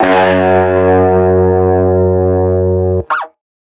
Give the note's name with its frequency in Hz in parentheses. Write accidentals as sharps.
F#2 (92.5 Hz)